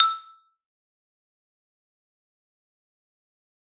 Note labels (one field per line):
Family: mallet percussion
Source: acoustic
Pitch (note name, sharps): E6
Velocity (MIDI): 25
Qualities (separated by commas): fast decay, percussive, reverb